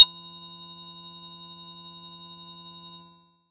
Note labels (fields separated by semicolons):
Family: bass; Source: synthesizer; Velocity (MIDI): 25; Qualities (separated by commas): multiphonic, percussive